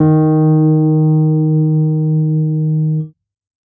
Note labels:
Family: keyboard; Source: electronic; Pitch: D#3; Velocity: 100; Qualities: dark

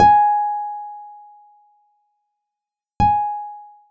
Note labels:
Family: guitar; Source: acoustic; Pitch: G#5; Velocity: 75

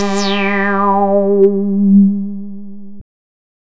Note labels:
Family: bass; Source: synthesizer; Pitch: G3; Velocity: 127; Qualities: bright, distorted

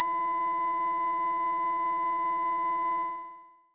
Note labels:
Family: bass; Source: synthesizer; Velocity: 75; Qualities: bright, multiphonic

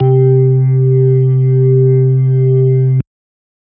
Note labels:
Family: organ; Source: electronic; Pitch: C3; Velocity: 50

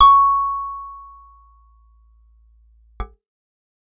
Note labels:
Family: guitar; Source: acoustic; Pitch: C#6; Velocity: 100

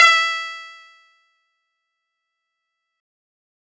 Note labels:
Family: guitar; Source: synthesizer; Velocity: 127; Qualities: bright

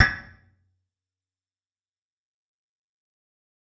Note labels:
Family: guitar; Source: electronic; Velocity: 100; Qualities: fast decay, percussive, reverb

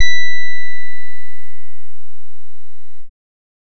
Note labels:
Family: bass; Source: synthesizer; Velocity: 50; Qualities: distorted

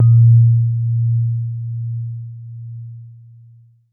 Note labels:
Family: keyboard; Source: electronic; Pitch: A#2; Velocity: 100; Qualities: dark, long release

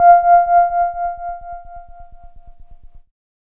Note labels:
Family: keyboard; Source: electronic; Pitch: F5; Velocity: 127

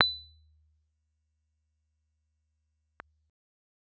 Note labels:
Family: keyboard; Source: electronic; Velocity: 75; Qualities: percussive

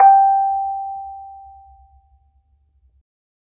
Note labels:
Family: mallet percussion; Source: acoustic; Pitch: G5; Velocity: 50; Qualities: reverb

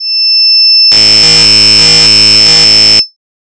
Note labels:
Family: voice; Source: synthesizer; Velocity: 75; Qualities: bright

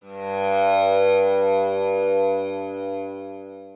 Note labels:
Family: guitar; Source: acoustic; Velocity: 25; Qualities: long release, multiphonic, reverb

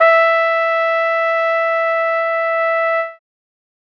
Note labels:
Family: brass; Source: acoustic; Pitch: E5; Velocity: 75

